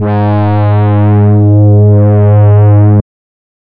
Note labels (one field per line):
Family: reed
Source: synthesizer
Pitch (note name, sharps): G#2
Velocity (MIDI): 50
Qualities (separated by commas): distorted, non-linear envelope